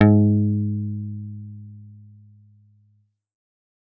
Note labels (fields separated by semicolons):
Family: guitar; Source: electronic; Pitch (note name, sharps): G#2; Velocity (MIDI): 50